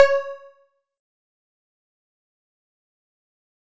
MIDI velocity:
127